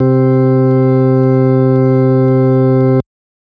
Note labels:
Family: organ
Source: electronic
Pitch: C3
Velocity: 25

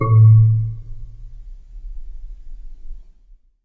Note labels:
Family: mallet percussion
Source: acoustic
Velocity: 25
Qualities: dark, reverb

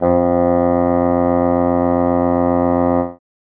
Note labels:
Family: reed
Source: acoustic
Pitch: F2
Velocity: 25

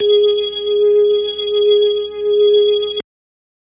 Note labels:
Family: organ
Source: electronic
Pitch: G#4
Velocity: 100

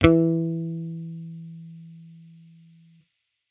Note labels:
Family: bass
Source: electronic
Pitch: E3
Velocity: 25

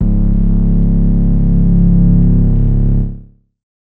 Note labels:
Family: synthesizer lead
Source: synthesizer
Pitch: C#1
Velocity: 75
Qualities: distorted, multiphonic, non-linear envelope

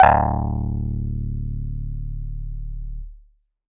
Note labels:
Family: keyboard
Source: electronic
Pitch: D1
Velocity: 25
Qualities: distorted

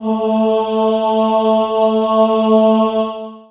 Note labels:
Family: voice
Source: acoustic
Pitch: A3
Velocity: 50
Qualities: long release, reverb

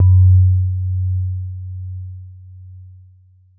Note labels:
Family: keyboard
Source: electronic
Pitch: F#2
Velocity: 75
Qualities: dark

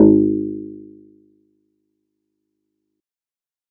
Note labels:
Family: guitar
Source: synthesizer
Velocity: 50

